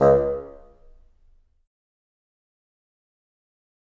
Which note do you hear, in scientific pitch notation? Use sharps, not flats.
C#2